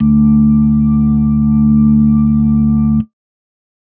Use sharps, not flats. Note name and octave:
D2